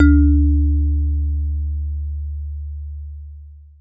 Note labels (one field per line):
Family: mallet percussion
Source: acoustic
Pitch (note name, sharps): D2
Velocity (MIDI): 75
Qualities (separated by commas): dark, long release, reverb